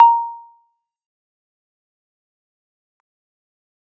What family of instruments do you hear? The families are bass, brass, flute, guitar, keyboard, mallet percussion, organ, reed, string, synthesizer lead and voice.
keyboard